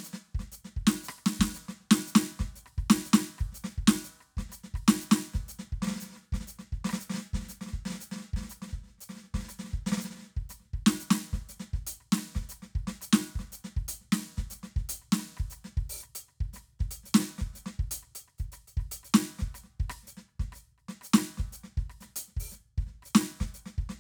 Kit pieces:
crash, closed hi-hat, open hi-hat, hi-hat pedal, snare, cross-stick and kick